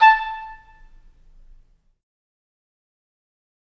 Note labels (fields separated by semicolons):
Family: reed; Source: acoustic; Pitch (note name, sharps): A5; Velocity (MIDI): 50; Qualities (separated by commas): fast decay, percussive, reverb